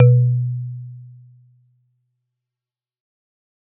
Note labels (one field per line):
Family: mallet percussion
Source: acoustic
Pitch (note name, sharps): B2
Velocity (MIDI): 75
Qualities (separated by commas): dark, fast decay